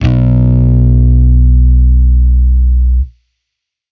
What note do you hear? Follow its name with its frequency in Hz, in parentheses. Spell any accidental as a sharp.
B1 (61.74 Hz)